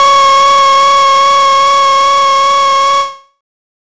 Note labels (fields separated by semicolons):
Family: bass; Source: synthesizer; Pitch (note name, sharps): C#5; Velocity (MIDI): 127; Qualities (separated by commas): bright, distorted, non-linear envelope